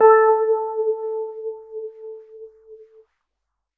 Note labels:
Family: keyboard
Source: electronic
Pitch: A4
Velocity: 75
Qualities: non-linear envelope

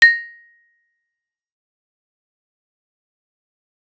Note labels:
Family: mallet percussion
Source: acoustic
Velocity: 127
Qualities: fast decay, percussive

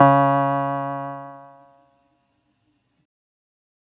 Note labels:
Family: keyboard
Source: electronic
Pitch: C#3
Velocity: 75

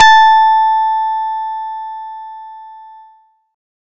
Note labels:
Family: guitar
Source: acoustic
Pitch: A5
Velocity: 75

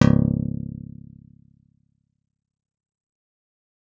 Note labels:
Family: guitar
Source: acoustic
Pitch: C#1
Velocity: 75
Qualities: fast decay, reverb

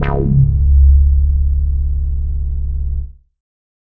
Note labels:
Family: bass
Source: synthesizer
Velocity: 75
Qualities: distorted, non-linear envelope

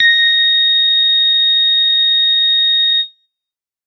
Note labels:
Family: bass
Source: synthesizer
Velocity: 75

